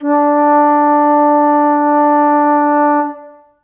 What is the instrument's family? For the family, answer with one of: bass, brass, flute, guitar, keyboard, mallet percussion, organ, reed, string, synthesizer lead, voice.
flute